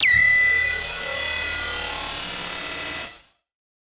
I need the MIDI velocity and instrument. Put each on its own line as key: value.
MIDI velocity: 50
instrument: synthesizer lead